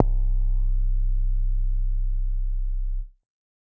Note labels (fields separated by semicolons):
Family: bass; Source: synthesizer; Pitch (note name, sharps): C1; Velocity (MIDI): 127; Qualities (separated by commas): distorted